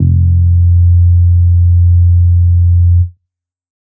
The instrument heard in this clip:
synthesizer bass